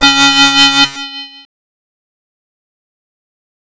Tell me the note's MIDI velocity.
127